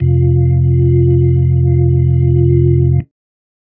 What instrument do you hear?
electronic organ